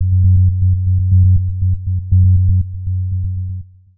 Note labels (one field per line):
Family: synthesizer lead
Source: synthesizer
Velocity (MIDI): 25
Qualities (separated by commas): dark, long release, tempo-synced